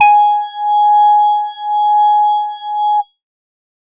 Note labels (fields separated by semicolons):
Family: organ; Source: electronic; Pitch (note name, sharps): G#5; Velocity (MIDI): 127